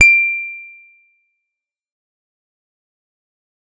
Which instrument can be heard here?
electronic guitar